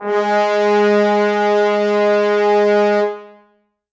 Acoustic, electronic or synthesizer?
acoustic